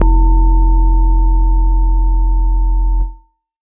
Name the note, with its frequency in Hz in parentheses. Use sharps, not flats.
F1 (43.65 Hz)